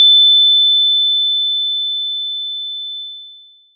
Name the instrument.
electronic mallet percussion instrument